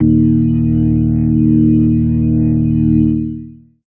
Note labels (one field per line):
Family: organ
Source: electronic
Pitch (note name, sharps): D#1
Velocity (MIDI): 100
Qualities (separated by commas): distorted, long release